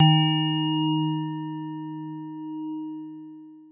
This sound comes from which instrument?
acoustic mallet percussion instrument